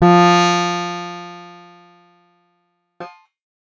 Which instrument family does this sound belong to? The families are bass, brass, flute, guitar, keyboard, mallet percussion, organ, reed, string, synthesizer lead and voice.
guitar